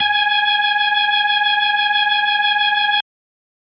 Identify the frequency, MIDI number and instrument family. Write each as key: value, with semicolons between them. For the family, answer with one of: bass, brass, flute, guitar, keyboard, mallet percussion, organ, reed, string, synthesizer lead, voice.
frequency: 830.6 Hz; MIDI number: 80; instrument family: organ